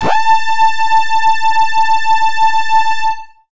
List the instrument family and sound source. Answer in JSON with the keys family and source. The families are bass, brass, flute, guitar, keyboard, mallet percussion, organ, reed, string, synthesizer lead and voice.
{"family": "bass", "source": "synthesizer"}